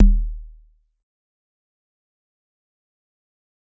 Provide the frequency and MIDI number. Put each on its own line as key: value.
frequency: 38.89 Hz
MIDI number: 27